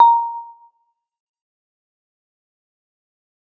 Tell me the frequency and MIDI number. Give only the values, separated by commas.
932.3 Hz, 82